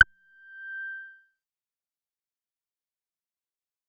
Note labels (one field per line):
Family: bass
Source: synthesizer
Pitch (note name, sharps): G6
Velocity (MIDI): 75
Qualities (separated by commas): fast decay